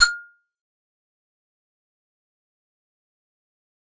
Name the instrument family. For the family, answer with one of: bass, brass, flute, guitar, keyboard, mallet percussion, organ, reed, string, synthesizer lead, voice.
keyboard